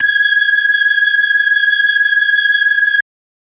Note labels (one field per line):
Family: organ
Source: electronic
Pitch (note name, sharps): G#6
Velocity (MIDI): 127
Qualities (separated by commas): bright